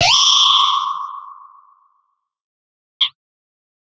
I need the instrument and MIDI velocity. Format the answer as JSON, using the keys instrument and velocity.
{"instrument": "electronic guitar", "velocity": 127}